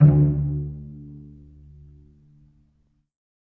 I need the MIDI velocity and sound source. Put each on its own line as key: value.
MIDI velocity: 127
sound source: acoustic